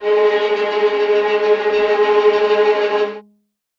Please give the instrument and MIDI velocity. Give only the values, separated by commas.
acoustic string instrument, 50